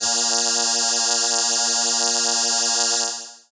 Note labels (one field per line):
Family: keyboard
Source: synthesizer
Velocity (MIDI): 50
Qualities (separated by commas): bright